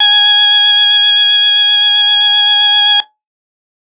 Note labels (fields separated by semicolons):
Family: organ; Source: electronic; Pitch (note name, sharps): G#5; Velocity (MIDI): 50